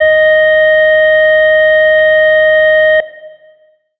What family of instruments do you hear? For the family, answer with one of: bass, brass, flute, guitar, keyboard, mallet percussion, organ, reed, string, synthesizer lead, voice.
organ